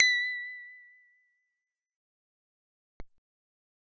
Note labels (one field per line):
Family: bass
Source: synthesizer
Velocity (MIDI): 50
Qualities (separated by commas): fast decay